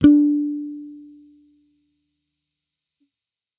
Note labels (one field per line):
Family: bass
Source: electronic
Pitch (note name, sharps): D4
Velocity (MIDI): 25